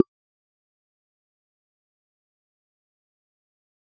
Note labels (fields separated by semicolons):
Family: mallet percussion; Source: acoustic; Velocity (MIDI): 25; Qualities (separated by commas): fast decay, percussive